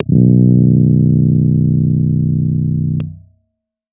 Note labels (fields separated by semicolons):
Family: keyboard; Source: electronic; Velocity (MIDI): 127; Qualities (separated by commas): dark